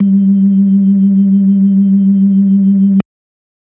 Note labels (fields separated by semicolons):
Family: organ; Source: electronic; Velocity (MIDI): 50; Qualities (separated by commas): dark